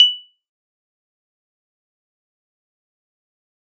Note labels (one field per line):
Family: keyboard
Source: electronic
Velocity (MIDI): 127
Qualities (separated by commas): bright, fast decay, percussive